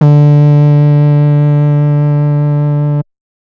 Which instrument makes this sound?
synthesizer bass